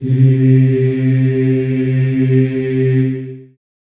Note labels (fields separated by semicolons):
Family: voice; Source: acoustic; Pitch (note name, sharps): C3; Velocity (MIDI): 50; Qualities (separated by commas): long release, reverb